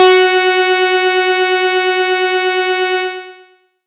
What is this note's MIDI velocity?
25